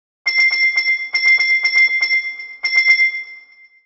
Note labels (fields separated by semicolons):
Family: mallet percussion; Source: synthesizer; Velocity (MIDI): 100; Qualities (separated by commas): long release, multiphonic, tempo-synced